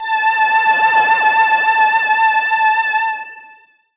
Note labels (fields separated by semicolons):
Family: voice; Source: synthesizer; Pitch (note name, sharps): A5; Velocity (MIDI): 50; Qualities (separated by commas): bright, distorted, long release